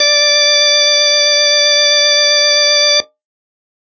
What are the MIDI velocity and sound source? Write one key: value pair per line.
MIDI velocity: 127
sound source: electronic